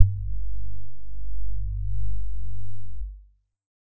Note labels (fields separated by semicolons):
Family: keyboard; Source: electronic; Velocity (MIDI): 25; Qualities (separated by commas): dark